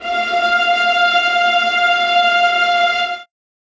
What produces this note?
acoustic string instrument